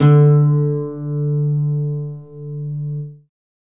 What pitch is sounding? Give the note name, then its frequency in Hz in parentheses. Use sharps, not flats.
D3 (146.8 Hz)